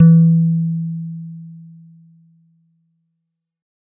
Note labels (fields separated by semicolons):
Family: guitar; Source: synthesizer; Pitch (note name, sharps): E3; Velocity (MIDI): 50; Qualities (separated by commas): dark